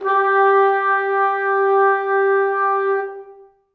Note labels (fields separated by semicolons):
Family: brass; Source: acoustic; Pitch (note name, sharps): G4; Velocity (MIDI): 50; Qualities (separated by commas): reverb